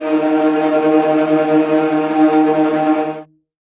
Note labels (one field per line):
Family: string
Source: acoustic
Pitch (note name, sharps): D#3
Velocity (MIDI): 50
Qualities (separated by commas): non-linear envelope, reverb